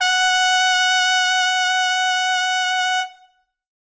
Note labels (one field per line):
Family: brass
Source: acoustic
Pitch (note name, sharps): F#5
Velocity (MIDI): 127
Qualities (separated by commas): bright